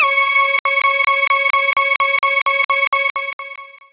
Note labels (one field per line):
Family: synthesizer lead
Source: synthesizer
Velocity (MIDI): 127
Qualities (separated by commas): bright, long release